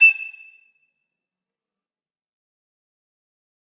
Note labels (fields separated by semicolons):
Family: flute; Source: acoustic; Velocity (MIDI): 127; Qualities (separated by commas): bright, fast decay, percussive, reverb